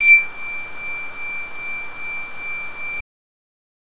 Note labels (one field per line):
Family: bass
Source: synthesizer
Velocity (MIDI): 100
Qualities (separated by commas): distorted